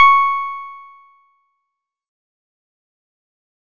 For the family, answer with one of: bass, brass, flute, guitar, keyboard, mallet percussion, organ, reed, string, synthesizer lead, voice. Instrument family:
guitar